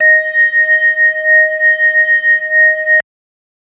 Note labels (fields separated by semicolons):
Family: organ; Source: electronic; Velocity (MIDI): 100